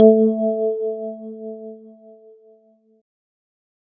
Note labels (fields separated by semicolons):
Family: keyboard; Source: electronic; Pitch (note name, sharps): A3; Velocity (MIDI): 100; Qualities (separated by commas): dark